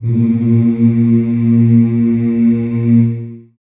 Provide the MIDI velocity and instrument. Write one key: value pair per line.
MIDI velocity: 100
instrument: acoustic voice